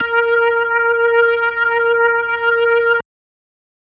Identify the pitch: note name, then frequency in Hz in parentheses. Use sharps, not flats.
A#4 (466.2 Hz)